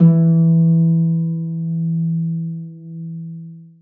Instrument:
acoustic string instrument